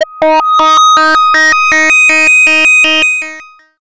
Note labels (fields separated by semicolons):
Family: bass; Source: synthesizer; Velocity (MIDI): 127; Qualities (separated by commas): bright, distorted, long release, multiphonic, tempo-synced